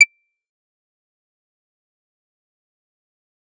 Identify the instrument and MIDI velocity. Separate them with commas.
synthesizer bass, 127